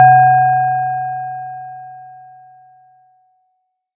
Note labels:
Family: mallet percussion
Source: acoustic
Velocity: 25

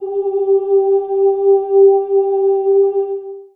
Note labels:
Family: voice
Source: acoustic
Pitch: G4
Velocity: 25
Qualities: long release, reverb

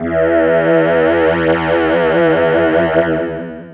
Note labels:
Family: voice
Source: synthesizer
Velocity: 127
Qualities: distorted, long release

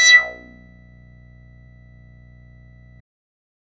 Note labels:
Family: bass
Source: synthesizer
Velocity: 100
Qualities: distorted, percussive

